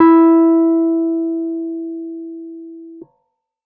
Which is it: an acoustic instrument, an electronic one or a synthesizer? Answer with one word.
electronic